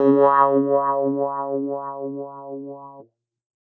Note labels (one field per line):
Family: keyboard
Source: electronic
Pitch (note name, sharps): C#3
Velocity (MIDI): 75